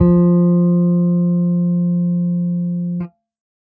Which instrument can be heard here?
electronic bass